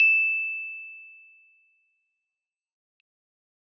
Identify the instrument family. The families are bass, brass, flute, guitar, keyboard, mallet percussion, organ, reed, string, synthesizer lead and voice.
keyboard